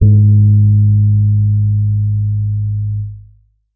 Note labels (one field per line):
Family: keyboard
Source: electronic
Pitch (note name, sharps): G#2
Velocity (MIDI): 50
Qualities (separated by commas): dark